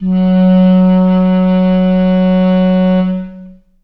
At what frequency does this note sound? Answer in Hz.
185 Hz